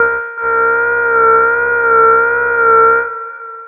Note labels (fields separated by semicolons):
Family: bass; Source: synthesizer; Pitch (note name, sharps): A#4; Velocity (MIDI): 25; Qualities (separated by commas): long release, reverb